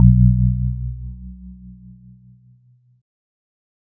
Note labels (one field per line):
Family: keyboard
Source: electronic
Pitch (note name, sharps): B1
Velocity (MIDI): 100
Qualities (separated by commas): dark